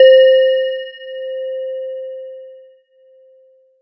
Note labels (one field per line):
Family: mallet percussion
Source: electronic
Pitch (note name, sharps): C5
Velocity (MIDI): 50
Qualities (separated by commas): multiphonic